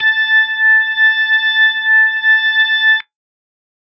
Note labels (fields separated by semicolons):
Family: organ; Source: electronic; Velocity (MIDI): 100